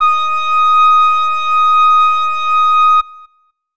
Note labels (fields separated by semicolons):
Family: flute; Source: acoustic; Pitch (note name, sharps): D#6; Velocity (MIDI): 75